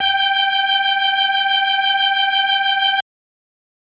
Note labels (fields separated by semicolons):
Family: organ; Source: electronic; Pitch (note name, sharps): G5; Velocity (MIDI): 25